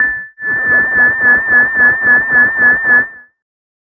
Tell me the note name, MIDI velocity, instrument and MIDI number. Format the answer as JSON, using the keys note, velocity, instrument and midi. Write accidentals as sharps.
{"note": "A6", "velocity": 75, "instrument": "synthesizer bass", "midi": 93}